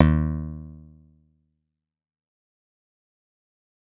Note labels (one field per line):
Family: bass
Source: synthesizer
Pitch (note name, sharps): D#2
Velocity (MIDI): 25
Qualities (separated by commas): fast decay